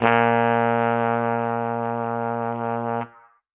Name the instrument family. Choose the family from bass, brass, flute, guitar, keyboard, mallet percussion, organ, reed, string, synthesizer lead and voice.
brass